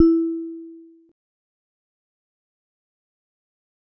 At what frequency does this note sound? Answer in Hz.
329.6 Hz